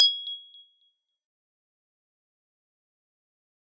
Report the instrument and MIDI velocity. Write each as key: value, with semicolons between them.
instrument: acoustic mallet percussion instrument; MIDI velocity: 127